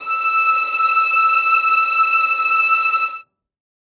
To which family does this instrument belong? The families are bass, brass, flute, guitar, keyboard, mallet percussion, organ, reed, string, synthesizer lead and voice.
string